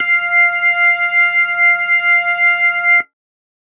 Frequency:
698.5 Hz